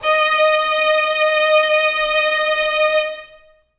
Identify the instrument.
acoustic string instrument